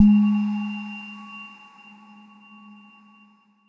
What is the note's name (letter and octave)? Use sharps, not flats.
G#3